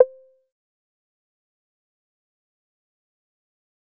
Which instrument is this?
synthesizer bass